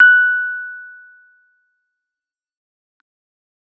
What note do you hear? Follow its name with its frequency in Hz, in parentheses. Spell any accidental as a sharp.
F#6 (1480 Hz)